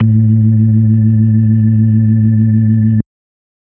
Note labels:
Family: organ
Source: electronic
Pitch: A2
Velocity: 75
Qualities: dark

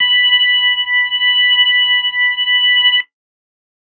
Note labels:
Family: organ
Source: electronic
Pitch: B5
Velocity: 75

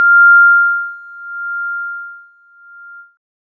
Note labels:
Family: keyboard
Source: electronic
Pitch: F6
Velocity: 25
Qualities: multiphonic

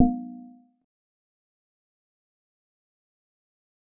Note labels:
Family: mallet percussion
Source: synthesizer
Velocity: 25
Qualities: fast decay, multiphonic, percussive

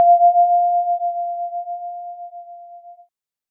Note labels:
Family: keyboard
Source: electronic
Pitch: F5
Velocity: 50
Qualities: multiphonic

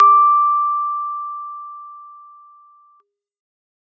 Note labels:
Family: keyboard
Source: acoustic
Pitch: D6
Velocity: 100

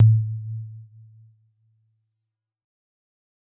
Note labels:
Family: mallet percussion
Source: acoustic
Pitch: A2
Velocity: 127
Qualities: dark, fast decay

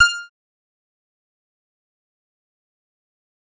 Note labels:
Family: bass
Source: synthesizer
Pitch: F6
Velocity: 50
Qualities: bright, distorted, fast decay, percussive

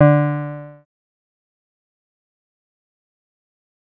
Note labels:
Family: synthesizer lead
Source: synthesizer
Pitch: D3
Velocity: 75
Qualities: distorted, fast decay

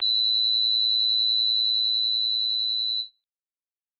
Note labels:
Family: bass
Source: synthesizer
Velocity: 100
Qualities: bright, distorted

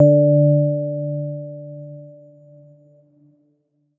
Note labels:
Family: keyboard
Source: electronic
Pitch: D3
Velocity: 100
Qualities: dark

